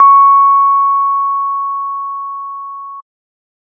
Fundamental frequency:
1109 Hz